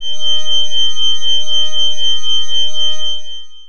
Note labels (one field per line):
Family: organ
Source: electronic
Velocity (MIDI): 75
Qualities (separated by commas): distorted, long release